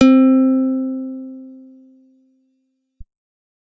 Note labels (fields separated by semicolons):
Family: guitar; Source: acoustic; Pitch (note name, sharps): C4; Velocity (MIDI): 127